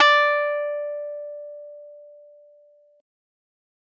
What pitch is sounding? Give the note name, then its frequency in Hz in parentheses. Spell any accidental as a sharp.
D5 (587.3 Hz)